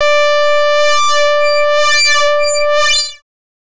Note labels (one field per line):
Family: bass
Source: synthesizer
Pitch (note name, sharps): D5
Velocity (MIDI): 75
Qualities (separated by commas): distorted, non-linear envelope